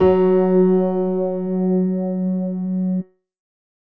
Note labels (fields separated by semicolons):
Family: keyboard; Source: electronic; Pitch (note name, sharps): F#3; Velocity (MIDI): 75; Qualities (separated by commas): reverb